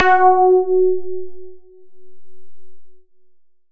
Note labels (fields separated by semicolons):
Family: synthesizer lead; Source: synthesizer; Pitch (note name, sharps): F#4; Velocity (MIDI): 75; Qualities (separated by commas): long release